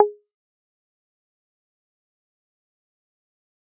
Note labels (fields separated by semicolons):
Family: guitar; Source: electronic; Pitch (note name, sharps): G#4; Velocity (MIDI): 50; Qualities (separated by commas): fast decay, percussive